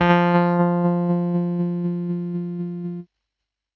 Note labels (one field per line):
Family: keyboard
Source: electronic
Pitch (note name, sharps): F3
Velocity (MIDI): 100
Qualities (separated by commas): distorted, tempo-synced